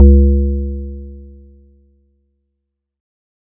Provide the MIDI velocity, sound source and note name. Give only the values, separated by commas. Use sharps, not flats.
127, electronic, C#2